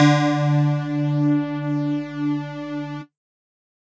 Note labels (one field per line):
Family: mallet percussion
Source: electronic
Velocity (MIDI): 25